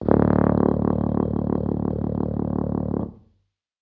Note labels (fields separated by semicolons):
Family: brass; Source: acoustic; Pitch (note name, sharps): D1; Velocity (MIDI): 50